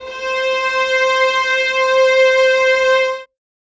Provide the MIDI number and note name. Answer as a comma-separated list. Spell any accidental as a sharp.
72, C5